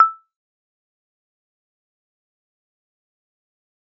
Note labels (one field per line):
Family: mallet percussion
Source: acoustic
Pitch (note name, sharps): E6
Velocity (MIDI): 75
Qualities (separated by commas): dark, fast decay, percussive, reverb